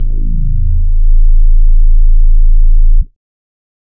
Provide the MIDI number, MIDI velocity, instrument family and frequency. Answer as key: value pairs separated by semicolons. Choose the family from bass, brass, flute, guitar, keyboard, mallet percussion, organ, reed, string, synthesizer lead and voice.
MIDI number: 21; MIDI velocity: 25; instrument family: bass; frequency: 27.5 Hz